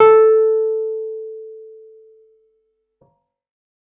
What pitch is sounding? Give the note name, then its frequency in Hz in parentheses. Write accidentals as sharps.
A4 (440 Hz)